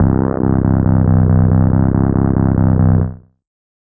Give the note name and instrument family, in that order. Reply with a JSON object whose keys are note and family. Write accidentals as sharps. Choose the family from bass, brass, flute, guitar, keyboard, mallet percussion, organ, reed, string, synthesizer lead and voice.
{"note": "C1", "family": "bass"}